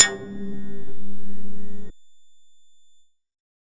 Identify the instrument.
synthesizer bass